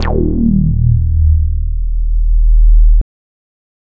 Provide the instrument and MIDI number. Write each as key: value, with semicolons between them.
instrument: synthesizer bass; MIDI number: 27